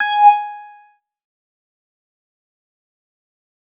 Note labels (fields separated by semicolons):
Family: bass; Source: synthesizer; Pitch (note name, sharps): G#5; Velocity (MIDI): 25; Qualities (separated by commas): distorted, fast decay